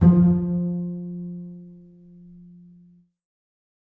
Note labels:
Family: string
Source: acoustic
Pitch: F3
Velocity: 100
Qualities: dark, reverb

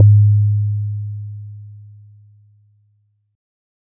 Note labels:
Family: mallet percussion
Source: acoustic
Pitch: G#2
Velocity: 25

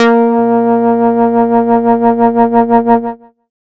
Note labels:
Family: bass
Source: synthesizer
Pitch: A#3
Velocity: 75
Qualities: distorted

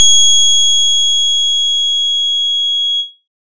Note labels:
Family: keyboard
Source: electronic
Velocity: 127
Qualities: bright

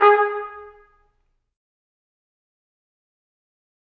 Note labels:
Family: brass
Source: acoustic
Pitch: G#4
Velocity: 50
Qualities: fast decay, percussive, reverb

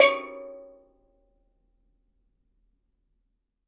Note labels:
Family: mallet percussion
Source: acoustic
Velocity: 127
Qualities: percussive, reverb

